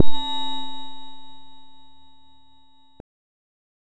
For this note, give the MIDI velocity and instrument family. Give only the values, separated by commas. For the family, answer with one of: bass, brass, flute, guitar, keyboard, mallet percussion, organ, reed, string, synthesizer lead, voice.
75, bass